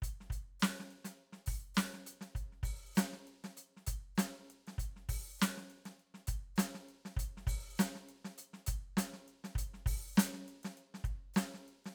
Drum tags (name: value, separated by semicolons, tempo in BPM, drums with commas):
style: funk; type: beat; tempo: 100 BPM; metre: 4/4; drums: closed hi-hat, open hi-hat, hi-hat pedal, snare, kick